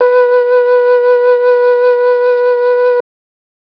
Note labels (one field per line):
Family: flute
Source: electronic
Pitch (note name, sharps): B4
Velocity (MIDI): 127